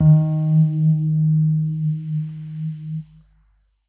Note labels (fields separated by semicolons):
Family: keyboard; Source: electronic; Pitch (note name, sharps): D#3; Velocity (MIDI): 50; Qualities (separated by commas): dark